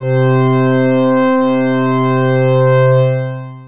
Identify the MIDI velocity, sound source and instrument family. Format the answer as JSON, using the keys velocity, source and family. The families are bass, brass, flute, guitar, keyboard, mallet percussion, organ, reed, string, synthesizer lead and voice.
{"velocity": 25, "source": "electronic", "family": "organ"}